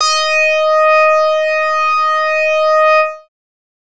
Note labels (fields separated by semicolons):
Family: bass; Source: synthesizer; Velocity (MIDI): 75; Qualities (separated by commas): distorted